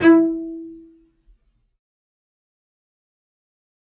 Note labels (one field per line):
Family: string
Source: acoustic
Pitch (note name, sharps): E4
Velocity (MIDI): 50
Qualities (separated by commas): fast decay, reverb